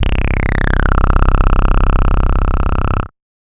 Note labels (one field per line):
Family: bass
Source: synthesizer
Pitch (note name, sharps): C0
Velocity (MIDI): 100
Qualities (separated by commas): bright, distorted, multiphonic